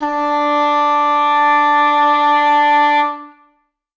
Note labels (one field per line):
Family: reed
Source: acoustic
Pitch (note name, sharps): D4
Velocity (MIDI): 127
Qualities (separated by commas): reverb